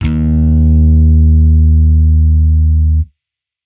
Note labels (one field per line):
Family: bass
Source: electronic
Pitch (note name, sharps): D#2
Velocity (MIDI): 100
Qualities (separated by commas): distorted